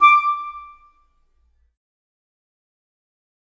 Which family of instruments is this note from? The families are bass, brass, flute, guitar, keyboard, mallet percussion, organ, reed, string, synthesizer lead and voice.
reed